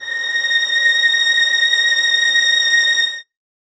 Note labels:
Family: string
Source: acoustic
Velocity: 50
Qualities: reverb

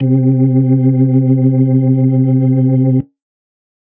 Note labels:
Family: organ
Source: electronic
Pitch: C3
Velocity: 75

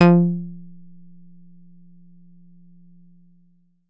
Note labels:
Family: guitar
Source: synthesizer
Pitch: F3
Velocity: 25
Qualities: percussive

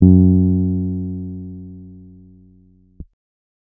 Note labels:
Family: keyboard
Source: electronic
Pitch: F#2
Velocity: 50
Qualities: dark

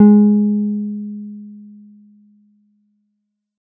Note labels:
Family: keyboard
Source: electronic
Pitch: G#3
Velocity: 25

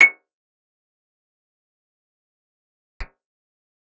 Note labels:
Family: guitar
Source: acoustic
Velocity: 50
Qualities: fast decay, percussive, reverb

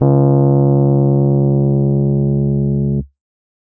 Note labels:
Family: keyboard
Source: electronic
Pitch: C#2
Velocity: 100

